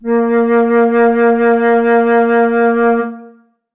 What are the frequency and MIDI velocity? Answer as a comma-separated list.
233.1 Hz, 75